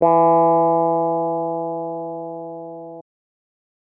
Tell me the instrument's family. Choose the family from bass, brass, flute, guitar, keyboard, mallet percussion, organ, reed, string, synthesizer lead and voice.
keyboard